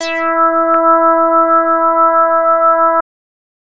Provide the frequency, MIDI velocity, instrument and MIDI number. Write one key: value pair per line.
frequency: 329.6 Hz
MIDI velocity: 75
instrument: synthesizer bass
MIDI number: 64